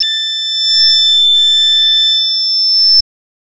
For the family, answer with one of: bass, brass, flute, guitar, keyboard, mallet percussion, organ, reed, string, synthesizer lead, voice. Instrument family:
voice